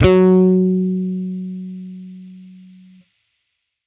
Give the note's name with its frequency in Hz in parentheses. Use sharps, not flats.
F#3 (185 Hz)